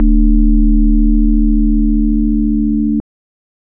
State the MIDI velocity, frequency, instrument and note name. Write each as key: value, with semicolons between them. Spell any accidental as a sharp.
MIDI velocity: 75; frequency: 36.71 Hz; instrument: electronic organ; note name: D1